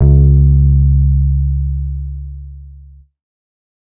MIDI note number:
37